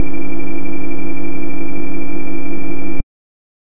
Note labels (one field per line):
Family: bass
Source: synthesizer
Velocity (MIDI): 25